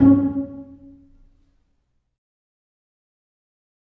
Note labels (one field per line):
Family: string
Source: acoustic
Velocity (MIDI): 75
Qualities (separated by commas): dark, fast decay, reverb